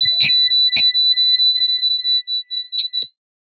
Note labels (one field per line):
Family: guitar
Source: electronic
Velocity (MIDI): 25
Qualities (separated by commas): bright, distorted